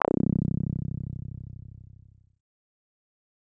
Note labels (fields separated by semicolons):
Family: synthesizer lead; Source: synthesizer; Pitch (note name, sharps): C1; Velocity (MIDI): 127; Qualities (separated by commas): distorted, fast decay